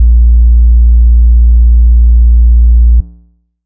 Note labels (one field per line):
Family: bass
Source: synthesizer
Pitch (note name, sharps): A#1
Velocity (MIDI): 127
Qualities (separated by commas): dark